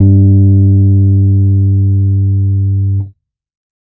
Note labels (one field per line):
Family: keyboard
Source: electronic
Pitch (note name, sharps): G2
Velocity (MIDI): 50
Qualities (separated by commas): dark